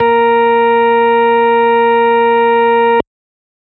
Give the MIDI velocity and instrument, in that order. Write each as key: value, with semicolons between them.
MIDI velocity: 100; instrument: electronic organ